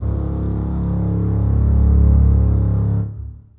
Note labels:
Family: string; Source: acoustic; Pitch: C#1; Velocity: 100; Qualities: long release, reverb

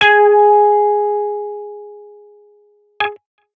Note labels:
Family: guitar; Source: electronic; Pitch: G#4; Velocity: 50; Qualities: distorted

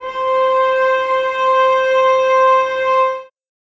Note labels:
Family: string; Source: acoustic; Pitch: C5; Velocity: 25; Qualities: reverb

